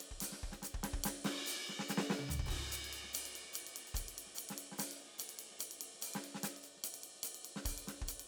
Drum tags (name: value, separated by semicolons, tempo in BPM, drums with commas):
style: fast jazz; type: beat; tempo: 290 BPM; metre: 4/4; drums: crash, ride, closed hi-hat, hi-hat pedal, snare, high tom, floor tom, kick